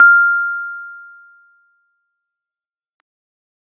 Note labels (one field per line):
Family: keyboard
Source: electronic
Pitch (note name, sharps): F6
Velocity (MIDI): 25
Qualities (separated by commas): fast decay